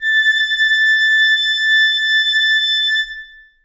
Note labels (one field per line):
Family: reed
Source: acoustic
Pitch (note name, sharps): A6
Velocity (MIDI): 75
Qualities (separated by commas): reverb